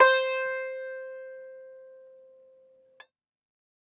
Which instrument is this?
acoustic guitar